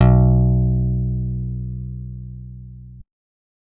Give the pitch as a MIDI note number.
35